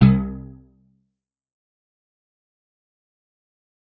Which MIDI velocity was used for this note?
25